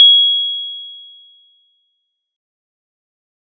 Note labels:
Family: keyboard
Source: electronic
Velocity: 50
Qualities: bright, distorted, fast decay

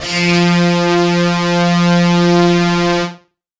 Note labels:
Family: guitar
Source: electronic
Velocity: 127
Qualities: distorted

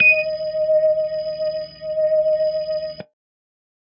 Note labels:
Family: organ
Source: electronic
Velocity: 75

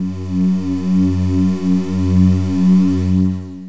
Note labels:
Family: voice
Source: synthesizer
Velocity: 50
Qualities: distorted, long release

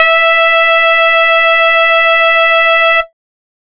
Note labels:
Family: bass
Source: synthesizer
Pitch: E5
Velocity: 127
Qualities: bright, distorted, multiphonic, tempo-synced

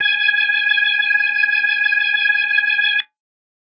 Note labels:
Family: organ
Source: electronic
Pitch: G#5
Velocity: 100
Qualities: reverb

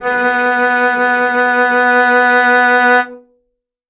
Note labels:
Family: string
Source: acoustic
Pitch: B3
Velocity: 25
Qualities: reverb

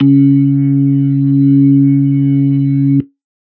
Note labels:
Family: organ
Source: electronic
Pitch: C#3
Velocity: 127

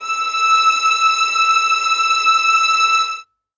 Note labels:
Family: string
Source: acoustic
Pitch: E6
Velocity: 100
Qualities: reverb

